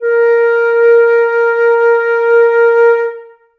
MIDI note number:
70